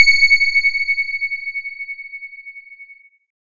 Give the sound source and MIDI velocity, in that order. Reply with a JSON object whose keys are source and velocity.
{"source": "electronic", "velocity": 75}